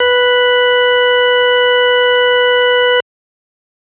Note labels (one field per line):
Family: organ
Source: electronic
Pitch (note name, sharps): B4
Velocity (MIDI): 75